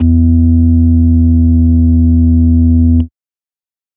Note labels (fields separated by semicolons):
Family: organ; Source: electronic; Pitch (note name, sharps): E2; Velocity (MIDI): 75; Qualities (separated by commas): dark